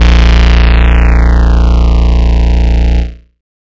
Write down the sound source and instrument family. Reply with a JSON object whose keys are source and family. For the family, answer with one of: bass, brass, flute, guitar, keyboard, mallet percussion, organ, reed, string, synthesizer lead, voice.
{"source": "synthesizer", "family": "bass"}